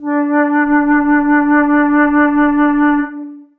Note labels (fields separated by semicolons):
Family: flute; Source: acoustic; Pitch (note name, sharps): D4; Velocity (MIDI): 25; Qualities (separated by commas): long release, reverb